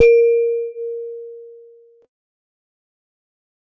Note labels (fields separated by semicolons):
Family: mallet percussion; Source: acoustic; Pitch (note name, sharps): A#4; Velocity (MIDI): 25; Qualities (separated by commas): fast decay, non-linear envelope